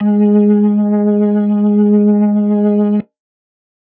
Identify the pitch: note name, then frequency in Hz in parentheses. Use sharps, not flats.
G#3 (207.7 Hz)